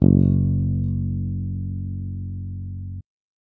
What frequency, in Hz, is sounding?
46.25 Hz